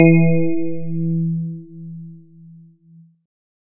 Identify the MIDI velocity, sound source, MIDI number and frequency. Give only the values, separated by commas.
127, electronic, 52, 164.8 Hz